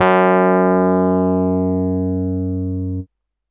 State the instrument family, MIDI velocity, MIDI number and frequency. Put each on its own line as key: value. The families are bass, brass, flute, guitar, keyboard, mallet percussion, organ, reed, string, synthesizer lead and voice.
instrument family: keyboard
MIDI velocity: 127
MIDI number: 42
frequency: 92.5 Hz